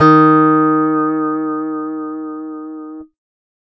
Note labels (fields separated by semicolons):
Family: guitar; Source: acoustic; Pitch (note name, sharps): D#3; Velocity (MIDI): 50